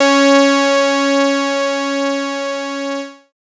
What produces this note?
synthesizer bass